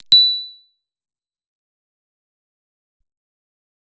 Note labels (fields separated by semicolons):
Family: bass; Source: synthesizer; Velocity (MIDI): 50; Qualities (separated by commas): bright, distorted, fast decay, percussive